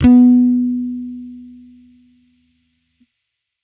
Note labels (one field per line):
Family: bass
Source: electronic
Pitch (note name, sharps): B3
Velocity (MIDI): 50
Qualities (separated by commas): distorted